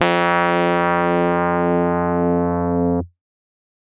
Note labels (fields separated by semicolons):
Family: keyboard; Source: electronic; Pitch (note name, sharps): F2; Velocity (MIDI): 100; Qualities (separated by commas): distorted